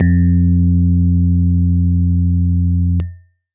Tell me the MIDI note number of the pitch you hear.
41